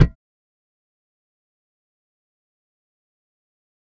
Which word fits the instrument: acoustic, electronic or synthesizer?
electronic